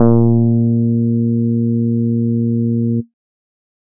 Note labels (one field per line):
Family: bass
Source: synthesizer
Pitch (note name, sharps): A#2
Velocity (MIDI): 100